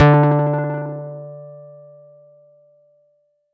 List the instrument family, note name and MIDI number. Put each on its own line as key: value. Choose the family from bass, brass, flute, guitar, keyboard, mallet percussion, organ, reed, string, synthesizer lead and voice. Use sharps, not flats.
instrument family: guitar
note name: D3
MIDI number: 50